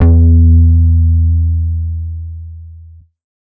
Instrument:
synthesizer bass